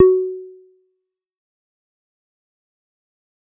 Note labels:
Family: bass; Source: synthesizer; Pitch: F#4; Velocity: 100; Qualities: fast decay, percussive

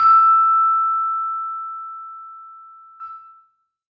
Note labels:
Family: mallet percussion; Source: acoustic; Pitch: E6; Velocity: 127; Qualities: reverb

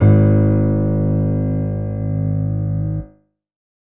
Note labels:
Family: keyboard; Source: electronic; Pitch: G#1; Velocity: 50; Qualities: reverb

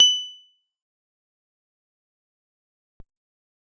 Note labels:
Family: guitar; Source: acoustic; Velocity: 100; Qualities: bright, fast decay, percussive

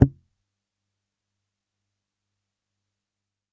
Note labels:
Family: bass; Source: electronic; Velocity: 25; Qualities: fast decay, percussive

